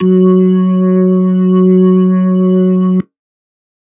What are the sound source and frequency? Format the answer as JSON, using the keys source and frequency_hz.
{"source": "electronic", "frequency_hz": 185}